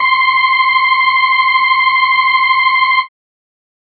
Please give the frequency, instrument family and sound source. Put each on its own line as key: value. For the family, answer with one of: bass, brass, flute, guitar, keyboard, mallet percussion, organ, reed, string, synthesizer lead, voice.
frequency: 1047 Hz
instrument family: organ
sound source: electronic